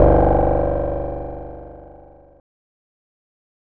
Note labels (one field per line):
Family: guitar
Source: electronic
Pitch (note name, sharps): G0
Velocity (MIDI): 127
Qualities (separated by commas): bright, distorted, fast decay